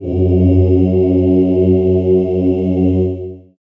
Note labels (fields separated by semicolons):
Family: voice; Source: acoustic; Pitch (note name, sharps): F#2; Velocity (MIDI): 25; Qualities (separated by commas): dark, long release, reverb